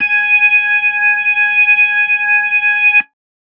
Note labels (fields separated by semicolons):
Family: organ; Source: electronic; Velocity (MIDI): 50